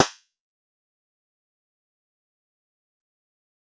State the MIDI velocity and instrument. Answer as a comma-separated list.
75, synthesizer guitar